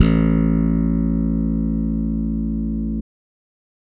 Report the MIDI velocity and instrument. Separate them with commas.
100, electronic bass